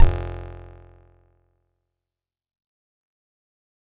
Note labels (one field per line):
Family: guitar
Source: acoustic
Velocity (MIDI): 127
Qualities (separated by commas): percussive